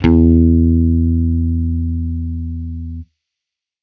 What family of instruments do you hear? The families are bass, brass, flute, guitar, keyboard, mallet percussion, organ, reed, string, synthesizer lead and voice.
bass